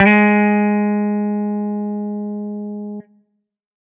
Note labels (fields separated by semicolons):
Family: guitar; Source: electronic; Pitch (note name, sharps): G#3; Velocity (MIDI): 127; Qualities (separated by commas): distorted